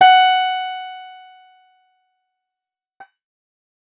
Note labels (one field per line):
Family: guitar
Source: acoustic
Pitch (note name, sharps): F#5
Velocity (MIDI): 75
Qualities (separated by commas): bright, distorted, fast decay